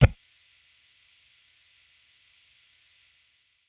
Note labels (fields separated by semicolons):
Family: bass; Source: electronic; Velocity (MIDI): 25; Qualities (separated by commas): distorted, percussive